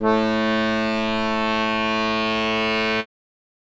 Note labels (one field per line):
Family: reed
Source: acoustic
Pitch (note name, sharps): A2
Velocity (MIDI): 50